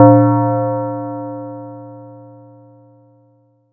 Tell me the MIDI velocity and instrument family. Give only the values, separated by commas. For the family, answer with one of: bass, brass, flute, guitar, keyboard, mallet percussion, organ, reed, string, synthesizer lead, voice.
127, mallet percussion